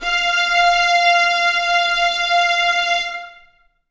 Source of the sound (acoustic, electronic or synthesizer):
acoustic